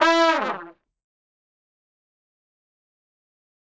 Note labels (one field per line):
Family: brass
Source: acoustic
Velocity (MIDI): 25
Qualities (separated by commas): bright, fast decay, reverb